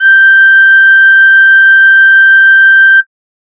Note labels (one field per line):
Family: flute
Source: synthesizer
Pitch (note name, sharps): G6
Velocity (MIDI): 50